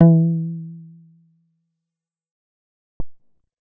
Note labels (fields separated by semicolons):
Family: bass; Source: synthesizer; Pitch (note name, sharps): E3; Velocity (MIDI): 25; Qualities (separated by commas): dark, fast decay